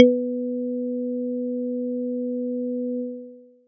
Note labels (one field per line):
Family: mallet percussion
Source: acoustic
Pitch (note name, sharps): B3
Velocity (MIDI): 50